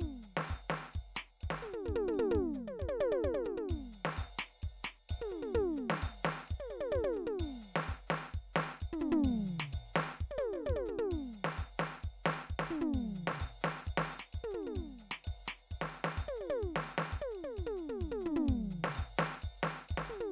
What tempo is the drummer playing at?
130 BPM